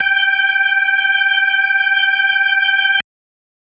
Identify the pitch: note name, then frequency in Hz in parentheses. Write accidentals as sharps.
G5 (784 Hz)